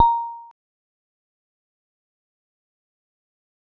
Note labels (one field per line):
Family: mallet percussion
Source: acoustic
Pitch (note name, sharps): A#5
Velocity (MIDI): 25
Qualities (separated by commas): fast decay, percussive